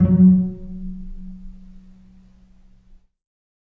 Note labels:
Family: string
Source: acoustic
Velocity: 50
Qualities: dark, reverb

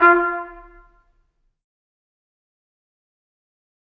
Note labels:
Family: brass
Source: acoustic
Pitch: F4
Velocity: 25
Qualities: fast decay, percussive, reverb

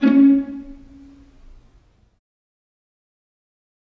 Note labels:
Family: string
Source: acoustic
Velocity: 25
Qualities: dark, fast decay, reverb

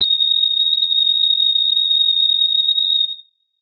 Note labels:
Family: guitar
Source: electronic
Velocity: 50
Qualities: bright

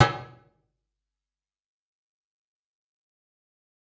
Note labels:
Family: guitar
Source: electronic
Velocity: 25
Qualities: fast decay, percussive, reverb

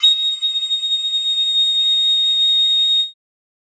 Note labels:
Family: flute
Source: acoustic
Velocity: 100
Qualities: bright

